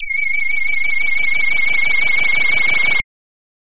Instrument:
synthesizer voice